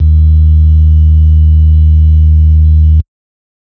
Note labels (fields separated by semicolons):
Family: organ; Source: electronic; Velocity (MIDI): 75